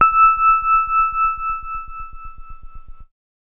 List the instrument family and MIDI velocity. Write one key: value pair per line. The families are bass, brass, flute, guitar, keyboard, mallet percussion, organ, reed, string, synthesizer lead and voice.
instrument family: keyboard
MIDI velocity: 127